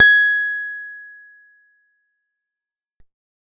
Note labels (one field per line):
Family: guitar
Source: acoustic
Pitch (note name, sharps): G#6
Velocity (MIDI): 100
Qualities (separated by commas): fast decay